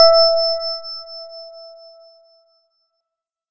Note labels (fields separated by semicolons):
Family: organ; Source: electronic; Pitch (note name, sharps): E5; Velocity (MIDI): 25; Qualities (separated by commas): bright